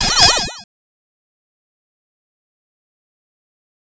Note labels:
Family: bass; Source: synthesizer; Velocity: 100; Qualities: bright, distorted, fast decay, multiphonic

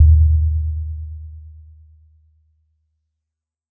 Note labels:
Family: mallet percussion; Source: acoustic; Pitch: D#2; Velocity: 25; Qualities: dark, reverb

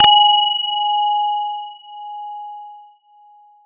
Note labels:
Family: mallet percussion; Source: electronic; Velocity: 127; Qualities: multiphonic

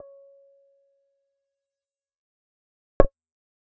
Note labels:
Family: bass; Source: synthesizer; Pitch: C#5; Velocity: 25; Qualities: dark, reverb

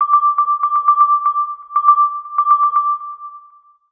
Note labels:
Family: mallet percussion; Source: synthesizer; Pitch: D6; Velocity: 100; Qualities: long release, multiphonic, percussive, tempo-synced

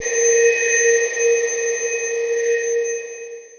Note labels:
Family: mallet percussion; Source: electronic; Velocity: 25; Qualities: bright, long release, non-linear envelope

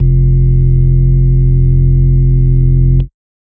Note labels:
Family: organ; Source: electronic; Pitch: F1; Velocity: 75; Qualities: dark

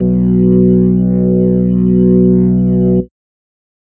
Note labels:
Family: organ; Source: electronic; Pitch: B1; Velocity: 50; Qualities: distorted

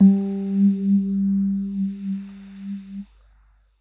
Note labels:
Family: keyboard; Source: electronic; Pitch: G3; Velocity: 25; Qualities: dark

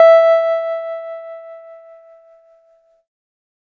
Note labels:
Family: keyboard; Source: electronic; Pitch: E5; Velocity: 50; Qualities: distorted

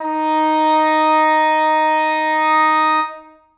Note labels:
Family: reed; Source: acoustic; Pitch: D#4; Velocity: 127; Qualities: reverb

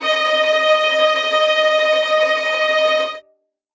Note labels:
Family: string; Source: acoustic; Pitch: D#5; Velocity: 127; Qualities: bright, non-linear envelope, reverb

